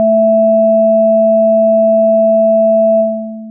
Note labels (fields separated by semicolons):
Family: synthesizer lead; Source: synthesizer; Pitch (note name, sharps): A3; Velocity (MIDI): 50; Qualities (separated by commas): long release